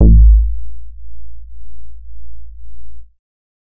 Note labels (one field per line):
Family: bass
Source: synthesizer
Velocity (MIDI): 50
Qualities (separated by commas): dark, distorted